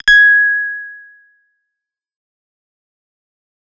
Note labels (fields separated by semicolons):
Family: bass; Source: synthesizer; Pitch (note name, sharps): G#6; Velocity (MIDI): 25; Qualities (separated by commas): distorted, fast decay